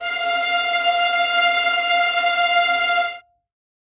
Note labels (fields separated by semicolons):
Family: string; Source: acoustic; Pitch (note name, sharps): F5; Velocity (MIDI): 50; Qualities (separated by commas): bright, non-linear envelope, reverb